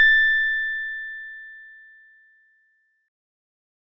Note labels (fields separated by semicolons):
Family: organ; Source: electronic; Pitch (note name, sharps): A6; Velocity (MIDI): 127